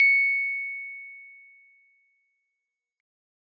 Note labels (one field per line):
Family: keyboard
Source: acoustic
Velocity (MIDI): 75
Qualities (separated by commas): fast decay